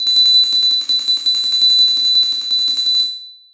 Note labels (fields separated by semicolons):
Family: mallet percussion; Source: acoustic; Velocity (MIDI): 50; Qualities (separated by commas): bright, reverb